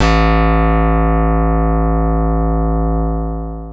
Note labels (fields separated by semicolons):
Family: keyboard; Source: electronic; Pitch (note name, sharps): A1; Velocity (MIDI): 25; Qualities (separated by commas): bright, long release